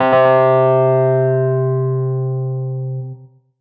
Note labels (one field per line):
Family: keyboard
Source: electronic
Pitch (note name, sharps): C3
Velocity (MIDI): 127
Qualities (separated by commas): tempo-synced